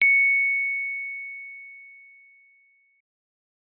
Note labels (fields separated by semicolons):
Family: keyboard; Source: electronic; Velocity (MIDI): 50; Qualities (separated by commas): bright